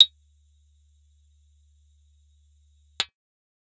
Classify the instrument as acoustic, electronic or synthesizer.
synthesizer